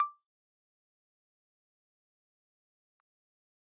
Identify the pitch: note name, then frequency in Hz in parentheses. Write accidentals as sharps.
D6 (1175 Hz)